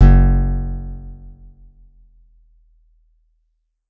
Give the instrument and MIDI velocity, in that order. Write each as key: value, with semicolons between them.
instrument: acoustic guitar; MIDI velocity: 75